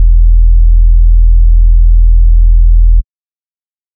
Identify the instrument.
synthesizer bass